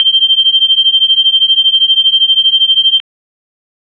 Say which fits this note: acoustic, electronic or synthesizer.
electronic